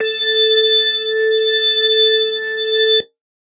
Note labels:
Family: organ; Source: electronic; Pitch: A4; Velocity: 75

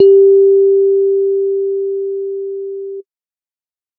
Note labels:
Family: keyboard; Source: electronic; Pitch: G4; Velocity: 75

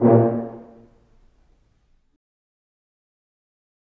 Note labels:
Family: brass; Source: acoustic; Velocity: 25; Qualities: dark, fast decay, percussive, reverb

